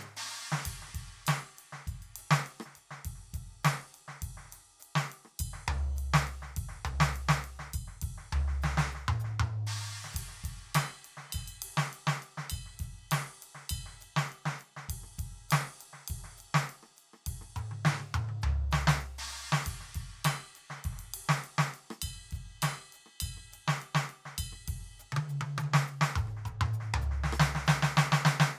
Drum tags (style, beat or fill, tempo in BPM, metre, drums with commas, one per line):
Brazilian
beat
101 BPM
4/4
crash, ride, ride bell, hi-hat pedal, snare, cross-stick, high tom, mid tom, floor tom, kick